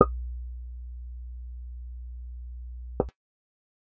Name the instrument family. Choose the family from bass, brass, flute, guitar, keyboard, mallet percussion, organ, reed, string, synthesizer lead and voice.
bass